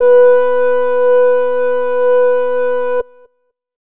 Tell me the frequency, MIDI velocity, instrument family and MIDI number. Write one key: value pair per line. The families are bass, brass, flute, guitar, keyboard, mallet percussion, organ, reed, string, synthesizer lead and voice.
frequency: 493.9 Hz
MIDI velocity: 50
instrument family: flute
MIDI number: 71